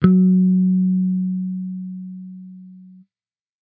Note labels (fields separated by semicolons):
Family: bass; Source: electronic; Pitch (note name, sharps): F#3; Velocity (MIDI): 100